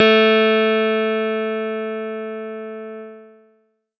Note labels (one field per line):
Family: keyboard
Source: electronic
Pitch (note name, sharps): A3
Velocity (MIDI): 50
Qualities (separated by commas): distorted